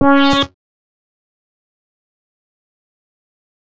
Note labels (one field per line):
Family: bass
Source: synthesizer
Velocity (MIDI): 100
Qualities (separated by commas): fast decay